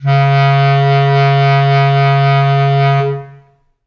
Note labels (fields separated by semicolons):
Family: reed; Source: acoustic; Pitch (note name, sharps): C#3; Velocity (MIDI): 75; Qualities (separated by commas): reverb